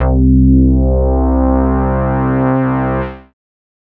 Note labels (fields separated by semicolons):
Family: bass; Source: synthesizer; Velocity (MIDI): 100; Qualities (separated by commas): distorted, multiphonic